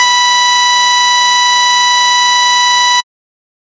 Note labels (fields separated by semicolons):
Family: bass; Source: synthesizer; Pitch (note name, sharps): B5; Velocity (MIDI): 25; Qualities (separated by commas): bright, distorted